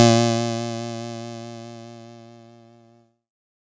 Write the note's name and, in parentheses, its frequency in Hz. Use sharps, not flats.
A#2 (116.5 Hz)